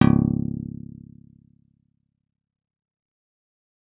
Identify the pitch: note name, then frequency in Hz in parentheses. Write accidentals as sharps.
C#1 (34.65 Hz)